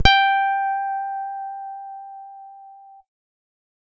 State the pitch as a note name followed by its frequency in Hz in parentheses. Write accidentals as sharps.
G5 (784 Hz)